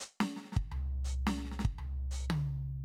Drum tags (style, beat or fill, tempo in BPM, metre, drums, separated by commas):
New Orleans funk, fill, 84 BPM, 4/4, hi-hat pedal, snare, high tom, floor tom, kick